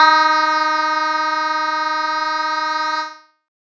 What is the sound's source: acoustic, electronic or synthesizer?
electronic